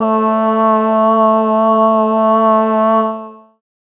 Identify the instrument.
synthesizer voice